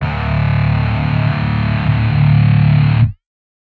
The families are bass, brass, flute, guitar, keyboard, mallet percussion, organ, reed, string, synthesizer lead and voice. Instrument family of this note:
guitar